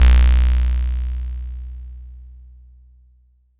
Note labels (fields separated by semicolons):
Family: bass; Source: synthesizer; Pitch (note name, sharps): B1; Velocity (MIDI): 50; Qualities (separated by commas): bright, distorted